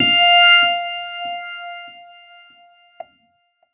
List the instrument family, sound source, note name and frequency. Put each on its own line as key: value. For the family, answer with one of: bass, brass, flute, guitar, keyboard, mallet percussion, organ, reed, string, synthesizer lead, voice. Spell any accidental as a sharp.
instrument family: keyboard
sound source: electronic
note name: F5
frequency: 698.5 Hz